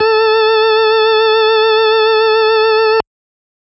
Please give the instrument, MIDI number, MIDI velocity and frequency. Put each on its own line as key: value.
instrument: electronic organ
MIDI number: 69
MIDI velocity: 75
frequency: 440 Hz